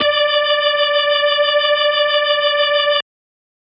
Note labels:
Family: organ; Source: electronic; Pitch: D5; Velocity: 50

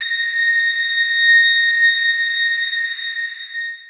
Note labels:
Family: guitar; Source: electronic; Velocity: 25; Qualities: bright, long release

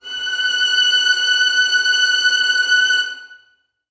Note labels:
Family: string; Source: acoustic; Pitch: F#6; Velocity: 75; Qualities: bright, reverb

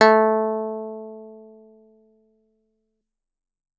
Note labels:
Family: guitar; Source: acoustic; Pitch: A3; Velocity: 127

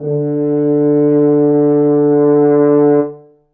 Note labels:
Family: brass; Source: acoustic; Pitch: D3; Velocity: 75; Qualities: dark, reverb

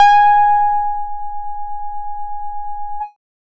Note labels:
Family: bass; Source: synthesizer; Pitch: G#5; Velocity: 25; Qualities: distorted, multiphonic, tempo-synced

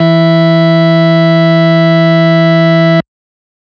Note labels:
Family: organ; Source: electronic; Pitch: E3; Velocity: 127; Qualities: distorted

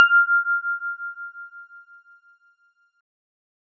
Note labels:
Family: keyboard; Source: electronic; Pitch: F6; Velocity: 75

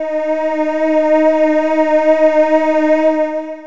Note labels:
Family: voice; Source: synthesizer; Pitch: D#4; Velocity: 100; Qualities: distorted, long release

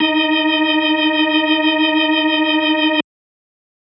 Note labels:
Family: organ; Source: electronic; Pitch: D#4; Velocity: 75

